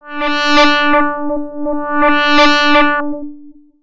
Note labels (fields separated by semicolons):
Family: bass; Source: synthesizer; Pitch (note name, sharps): D4; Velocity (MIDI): 75; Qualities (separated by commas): distorted, long release, tempo-synced